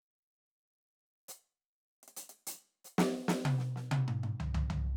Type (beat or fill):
fill